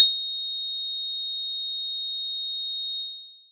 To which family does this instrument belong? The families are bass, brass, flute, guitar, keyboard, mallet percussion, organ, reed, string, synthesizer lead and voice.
mallet percussion